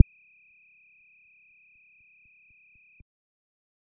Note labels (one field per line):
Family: bass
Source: synthesizer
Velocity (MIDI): 25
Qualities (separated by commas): dark, percussive